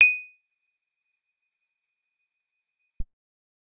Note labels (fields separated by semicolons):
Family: guitar; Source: acoustic; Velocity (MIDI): 75; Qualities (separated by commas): bright, percussive